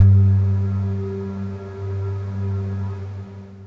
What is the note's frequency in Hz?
98 Hz